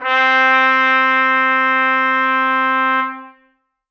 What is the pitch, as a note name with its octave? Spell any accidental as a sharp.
C4